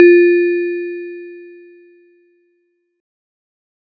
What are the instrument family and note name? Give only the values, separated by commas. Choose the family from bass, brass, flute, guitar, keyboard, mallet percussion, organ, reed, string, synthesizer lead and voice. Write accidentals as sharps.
mallet percussion, F4